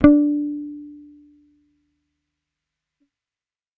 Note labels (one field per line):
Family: bass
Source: electronic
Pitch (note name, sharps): D4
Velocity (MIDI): 25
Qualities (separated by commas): fast decay